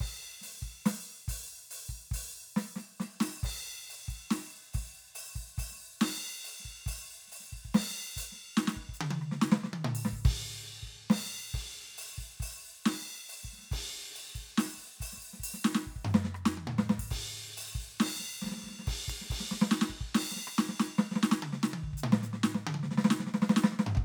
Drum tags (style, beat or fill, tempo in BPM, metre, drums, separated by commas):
hip-hop, beat, 70 BPM, 4/4, crash, ride, ride bell, open hi-hat, hi-hat pedal, snare, cross-stick, high tom, mid tom, floor tom, kick